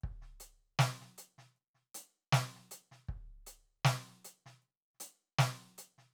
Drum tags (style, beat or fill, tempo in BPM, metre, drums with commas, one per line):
country
beat
78 BPM
4/4
closed hi-hat, snare, kick